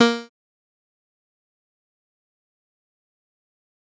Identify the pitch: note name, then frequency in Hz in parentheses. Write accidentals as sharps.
A#3 (233.1 Hz)